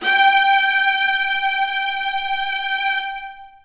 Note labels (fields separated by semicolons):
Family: string; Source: acoustic; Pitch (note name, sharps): G5; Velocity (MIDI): 127; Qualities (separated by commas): bright, long release, reverb